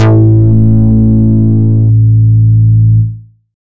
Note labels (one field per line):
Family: bass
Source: synthesizer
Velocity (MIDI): 75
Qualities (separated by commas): distorted